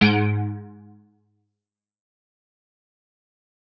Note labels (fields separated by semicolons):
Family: guitar; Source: electronic; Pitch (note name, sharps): G#2; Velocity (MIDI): 50; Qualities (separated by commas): fast decay